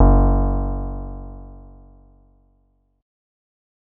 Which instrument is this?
synthesizer bass